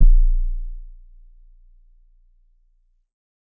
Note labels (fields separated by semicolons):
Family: keyboard; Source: electronic; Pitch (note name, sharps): A#0; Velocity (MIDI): 75; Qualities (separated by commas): dark